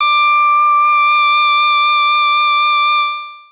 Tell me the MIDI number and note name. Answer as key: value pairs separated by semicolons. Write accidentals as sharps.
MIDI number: 86; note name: D6